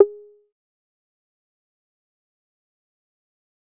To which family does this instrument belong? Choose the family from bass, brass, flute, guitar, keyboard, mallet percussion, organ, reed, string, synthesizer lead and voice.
bass